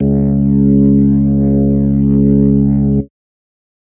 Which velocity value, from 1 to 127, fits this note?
75